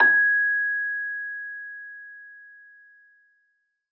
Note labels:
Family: mallet percussion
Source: acoustic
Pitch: G#6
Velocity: 50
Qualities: reverb

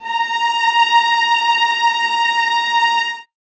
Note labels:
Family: string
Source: acoustic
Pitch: A#5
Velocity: 100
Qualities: reverb

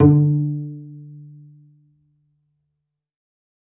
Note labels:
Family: string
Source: acoustic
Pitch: D3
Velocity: 75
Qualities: dark, reverb

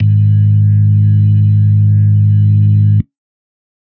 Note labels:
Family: organ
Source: electronic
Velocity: 50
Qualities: dark

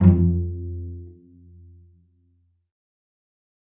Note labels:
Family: string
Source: acoustic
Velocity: 25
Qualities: dark, reverb

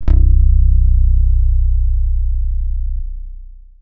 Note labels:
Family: guitar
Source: electronic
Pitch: B0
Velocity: 100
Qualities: long release

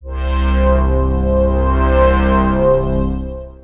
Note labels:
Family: synthesizer lead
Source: synthesizer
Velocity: 75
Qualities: bright, long release, non-linear envelope

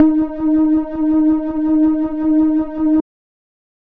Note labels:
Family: bass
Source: synthesizer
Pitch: D#4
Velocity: 50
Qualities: dark

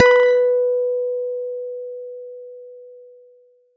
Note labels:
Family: guitar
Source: electronic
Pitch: B4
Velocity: 100

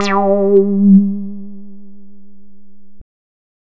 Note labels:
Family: bass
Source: synthesizer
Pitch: G3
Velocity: 75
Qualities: distorted

